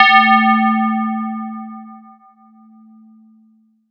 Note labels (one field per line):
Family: mallet percussion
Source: electronic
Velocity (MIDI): 127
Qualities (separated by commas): multiphonic